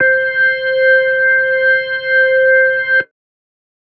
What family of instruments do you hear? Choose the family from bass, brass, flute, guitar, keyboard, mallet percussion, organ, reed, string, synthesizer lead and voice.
organ